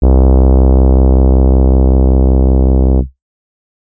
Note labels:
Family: keyboard; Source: electronic; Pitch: C2; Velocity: 100; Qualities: dark

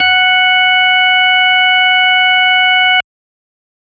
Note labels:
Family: organ; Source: electronic; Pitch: F#5; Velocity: 25

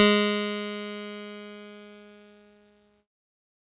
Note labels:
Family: keyboard; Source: electronic; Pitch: G#3; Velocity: 127; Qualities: bright, distorted

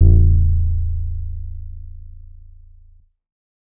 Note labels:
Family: bass; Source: synthesizer; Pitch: A0; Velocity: 100; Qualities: dark

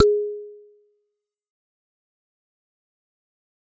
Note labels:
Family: mallet percussion; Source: acoustic; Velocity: 100; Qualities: fast decay, percussive

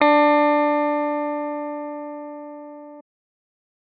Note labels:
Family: keyboard; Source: electronic; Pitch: D4; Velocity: 100; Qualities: distorted

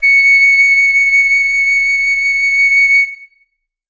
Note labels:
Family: flute; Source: acoustic; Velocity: 127; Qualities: reverb

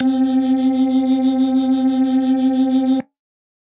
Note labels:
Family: organ; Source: electronic; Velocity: 75; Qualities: bright

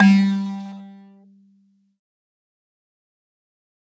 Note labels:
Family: mallet percussion; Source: acoustic; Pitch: G3; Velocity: 25; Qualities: distorted, fast decay, reverb

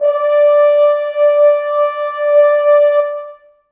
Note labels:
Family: brass; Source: acoustic; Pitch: D5; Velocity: 100; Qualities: reverb

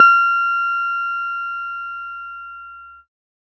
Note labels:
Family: keyboard; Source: electronic; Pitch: F6; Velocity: 25

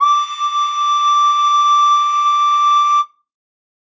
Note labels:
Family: flute; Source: acoustic; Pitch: D6; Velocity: 25; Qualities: bright

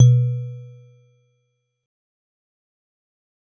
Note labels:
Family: mallet percussion; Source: acoustic; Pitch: B2; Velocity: 50; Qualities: fast decay, percussive

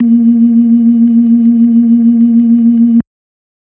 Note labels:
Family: organ; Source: electronic; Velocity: 50; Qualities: dark

